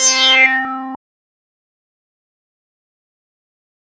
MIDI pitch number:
60